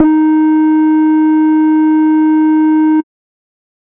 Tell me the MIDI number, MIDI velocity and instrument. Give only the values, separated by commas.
63, 75, synthesizer bass